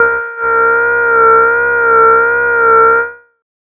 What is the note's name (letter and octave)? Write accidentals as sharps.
A#4